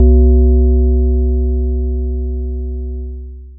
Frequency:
65.41 Hz